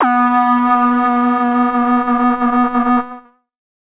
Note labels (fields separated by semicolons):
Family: synthesizer lead; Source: synthesizer; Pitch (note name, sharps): B3; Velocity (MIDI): 75; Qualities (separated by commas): distorted, multiphonic, non-linear envelope